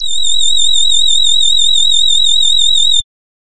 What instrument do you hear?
synthesizer voice